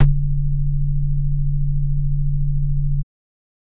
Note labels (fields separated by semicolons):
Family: organ; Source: electronic; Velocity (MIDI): 127; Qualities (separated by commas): multiphonic